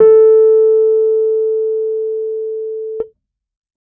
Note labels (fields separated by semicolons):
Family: keyboard; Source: electronic; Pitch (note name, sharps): A4; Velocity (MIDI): 75